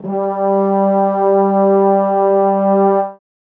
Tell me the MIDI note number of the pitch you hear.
55